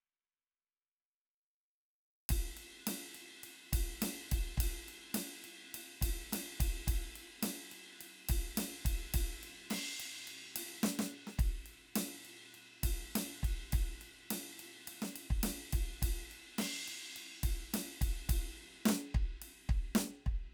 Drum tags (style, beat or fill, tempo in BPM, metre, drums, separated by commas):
rock, beat, 105 BPM, 4/4, ride, snare, cross-stick, kick